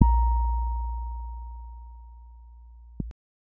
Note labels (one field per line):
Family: keyboard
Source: electronic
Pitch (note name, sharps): A#5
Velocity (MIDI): 25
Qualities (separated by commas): dark